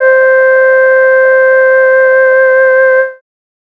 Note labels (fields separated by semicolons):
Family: voice; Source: synthesizer; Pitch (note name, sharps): C5; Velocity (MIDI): 100